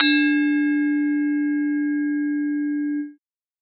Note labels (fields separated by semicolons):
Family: mallet percussion; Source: acoustic; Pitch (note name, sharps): D4; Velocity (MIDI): 127